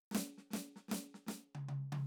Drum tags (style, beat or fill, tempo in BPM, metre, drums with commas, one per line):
samba
fill
116 BPM
4/4
snare, high tom